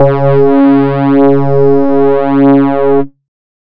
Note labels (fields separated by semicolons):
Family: bass; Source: synthesizer; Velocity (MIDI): 50; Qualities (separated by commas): distorted